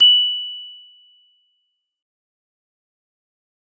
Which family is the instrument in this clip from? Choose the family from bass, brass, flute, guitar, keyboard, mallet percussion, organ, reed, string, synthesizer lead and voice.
mallet percussion